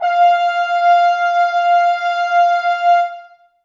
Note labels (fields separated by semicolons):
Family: brass; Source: acoustic; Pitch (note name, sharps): F5; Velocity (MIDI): 127; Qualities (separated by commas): reverb